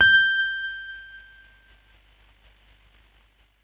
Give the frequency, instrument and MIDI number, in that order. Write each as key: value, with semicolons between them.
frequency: 1568 Hz; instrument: electronic keyboard; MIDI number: 91